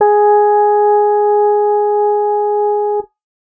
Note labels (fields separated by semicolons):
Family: guitar; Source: electronic; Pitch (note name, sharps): G#4; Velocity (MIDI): 50; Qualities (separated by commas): reverb